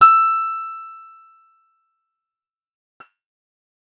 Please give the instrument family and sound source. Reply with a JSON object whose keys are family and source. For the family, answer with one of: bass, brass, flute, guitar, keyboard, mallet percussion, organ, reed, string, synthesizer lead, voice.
{"family": "guitar", "source": "acoustic"}